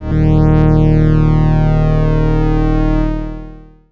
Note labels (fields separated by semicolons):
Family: organ; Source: electronic; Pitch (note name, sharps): D#1; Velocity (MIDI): 50; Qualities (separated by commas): distorted, long release